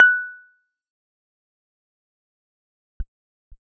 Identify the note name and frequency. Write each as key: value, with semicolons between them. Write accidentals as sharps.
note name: F#6; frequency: 1480 Hz